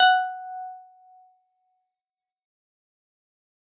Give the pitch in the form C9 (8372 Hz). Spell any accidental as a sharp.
F#5 (740 Hz)